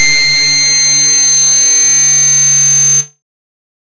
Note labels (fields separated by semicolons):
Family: bass; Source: synthesizer; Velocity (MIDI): 127; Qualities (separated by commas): bright, distorted